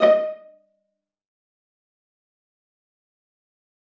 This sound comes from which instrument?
acoustic string instrument